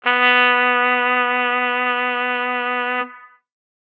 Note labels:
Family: brass; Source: acoustic; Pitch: B3; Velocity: 50; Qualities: distorted

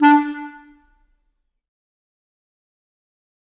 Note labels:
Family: reed; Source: acoustic; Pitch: D4; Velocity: 100; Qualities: fast decay, percussive, reverb

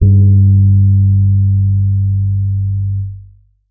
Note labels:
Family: keyboard; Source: electronic; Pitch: G2; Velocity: 50; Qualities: dark

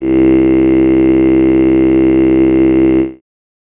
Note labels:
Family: voice; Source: synthesizer; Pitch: C2; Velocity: 25; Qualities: bright

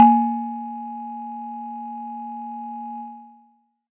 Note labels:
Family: mallet percussion; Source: acoustic; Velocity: 25; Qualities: distorted

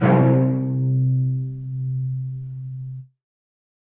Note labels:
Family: string; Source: acoustic; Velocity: 50; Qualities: reverb

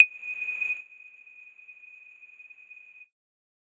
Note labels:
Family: mallet percussion; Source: electronic; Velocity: 100; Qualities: bright, non-linear envelope

